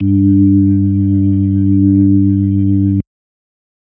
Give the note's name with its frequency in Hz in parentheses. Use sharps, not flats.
G2 (98 Hz)